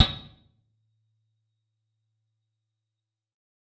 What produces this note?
electronic guitar